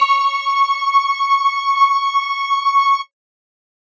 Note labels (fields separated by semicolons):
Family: mallet percussion; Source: electronic; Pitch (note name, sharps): C#6; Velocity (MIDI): 100